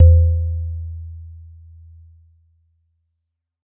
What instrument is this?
acoustic mallet percussion instrument